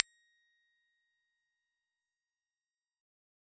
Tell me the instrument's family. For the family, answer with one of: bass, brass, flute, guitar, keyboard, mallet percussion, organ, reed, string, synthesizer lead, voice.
bass